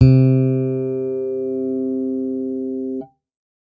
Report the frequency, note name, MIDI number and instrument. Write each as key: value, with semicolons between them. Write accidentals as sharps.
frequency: 130.8 Hz; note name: C3; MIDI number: 48; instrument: electronic bass